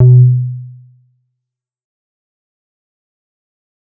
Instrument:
synthesizer bass